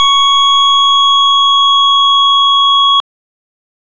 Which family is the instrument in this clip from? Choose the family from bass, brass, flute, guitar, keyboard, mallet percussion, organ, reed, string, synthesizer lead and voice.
organ